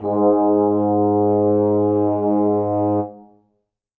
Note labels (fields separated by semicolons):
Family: brass; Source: acoustic; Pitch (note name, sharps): G#2; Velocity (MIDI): 50; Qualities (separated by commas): dark, reverb